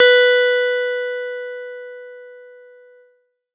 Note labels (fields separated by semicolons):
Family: keyboard; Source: electronic; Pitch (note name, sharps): B4; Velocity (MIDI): 75